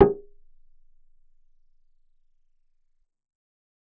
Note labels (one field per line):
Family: bass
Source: synthesizer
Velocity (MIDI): 50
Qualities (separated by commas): percussive, reverb